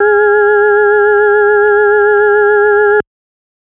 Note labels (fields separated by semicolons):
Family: organ; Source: electronic; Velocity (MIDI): 25; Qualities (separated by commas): multiphonic